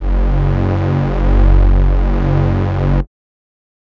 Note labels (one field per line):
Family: reed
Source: acoustic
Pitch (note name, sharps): F#1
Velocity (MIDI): 127